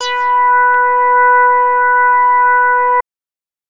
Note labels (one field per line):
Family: bass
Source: synthesizer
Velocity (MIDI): 100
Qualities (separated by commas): distorted